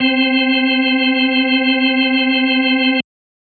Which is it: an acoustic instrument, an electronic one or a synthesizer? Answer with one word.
electronic